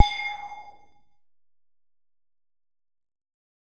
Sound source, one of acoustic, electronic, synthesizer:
synthesizer